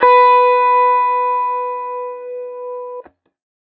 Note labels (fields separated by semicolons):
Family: guitar; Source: electronic; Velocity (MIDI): 50; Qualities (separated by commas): distorted